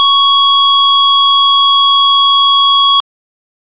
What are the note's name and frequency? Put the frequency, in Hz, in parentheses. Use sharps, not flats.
C#6 (1109 Hz)